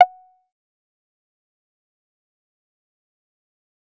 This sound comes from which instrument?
synthesizer bass